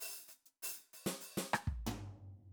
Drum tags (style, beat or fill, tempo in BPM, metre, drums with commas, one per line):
funk
fill
95 BPM
4/4
closed hi-hat, open hi-hat, hi-hat pedal, snare, cross-stick, floor tom, kick